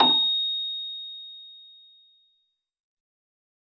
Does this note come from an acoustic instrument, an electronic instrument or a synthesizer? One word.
acoustic